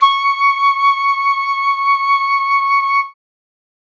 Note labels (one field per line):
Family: flute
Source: acoustic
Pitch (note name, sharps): C#6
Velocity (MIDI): 75